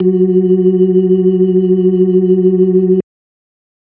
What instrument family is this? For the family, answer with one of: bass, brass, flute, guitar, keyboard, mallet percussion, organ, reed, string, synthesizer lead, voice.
organ